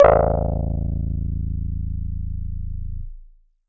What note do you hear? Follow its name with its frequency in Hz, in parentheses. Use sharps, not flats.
A0 (27.5 Hz)